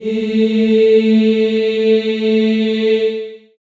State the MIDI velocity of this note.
127